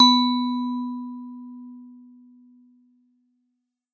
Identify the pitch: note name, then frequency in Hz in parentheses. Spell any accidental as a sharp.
B3 (246.9 Hz)